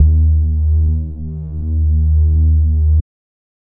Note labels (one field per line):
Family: bass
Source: synthesizer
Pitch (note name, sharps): D#2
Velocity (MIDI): 50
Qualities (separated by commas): dark